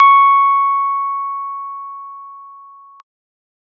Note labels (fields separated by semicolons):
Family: keyboard; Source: electronic; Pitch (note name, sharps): C#6; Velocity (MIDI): 75